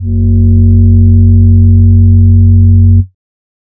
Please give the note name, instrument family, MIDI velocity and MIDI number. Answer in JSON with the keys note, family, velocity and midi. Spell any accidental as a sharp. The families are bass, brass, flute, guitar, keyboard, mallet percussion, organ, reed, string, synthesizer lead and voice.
{"note": "F#1", "family": "voice", "velocity": 127, "midi": 30}